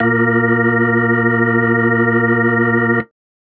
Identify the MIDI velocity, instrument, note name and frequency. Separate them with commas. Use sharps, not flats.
25, electronic organ, A#2, 116.5 Hz